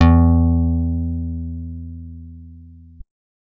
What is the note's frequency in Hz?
82.41 Hz